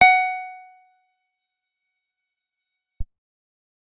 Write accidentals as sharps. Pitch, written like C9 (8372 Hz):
F#5 (740 Hz)